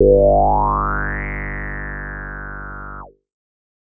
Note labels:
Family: bass; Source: synthesizer; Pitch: G1; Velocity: 50

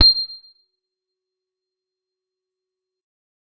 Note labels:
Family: guitar; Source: electronic; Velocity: 50; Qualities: bright, distorted, fast decay, percussive

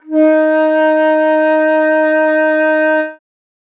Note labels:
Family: flute; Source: acoustic; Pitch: D#4; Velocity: 100

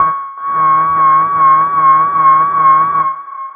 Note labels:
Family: bass; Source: synthesizer; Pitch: C#6; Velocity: 50; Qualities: long release, reverb

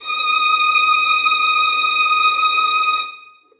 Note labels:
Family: string; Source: acoustic; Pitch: D#6; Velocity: 50; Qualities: bright, reverb

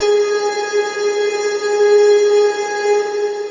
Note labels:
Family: guitar; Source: electronic; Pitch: G#4; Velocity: 25; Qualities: long release

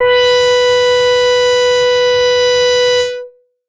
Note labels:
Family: bass; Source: synthesizer; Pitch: B4; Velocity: 127; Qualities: distorted

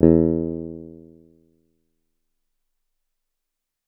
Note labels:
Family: guitar; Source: acoustic; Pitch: E2; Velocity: 50; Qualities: dark

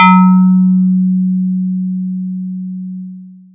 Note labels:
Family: mallet percussion; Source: electronic; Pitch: F#3; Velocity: 75; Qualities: long release, multiphonic

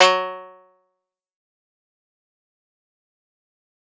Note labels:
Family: guitar; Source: acoustic; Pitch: F#3; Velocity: 127; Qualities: bright, fast decay, percussive

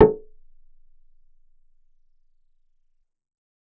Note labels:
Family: bass; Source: synthesizer; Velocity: 50; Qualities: percussive, reverb

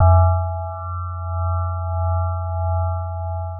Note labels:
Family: mallet percussion; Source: synthesizer; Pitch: F2; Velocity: 100; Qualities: long release, multiphonic

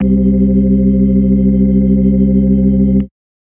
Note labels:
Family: organ; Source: electronic; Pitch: C2; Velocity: 100; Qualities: dark

